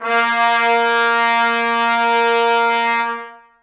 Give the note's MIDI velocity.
127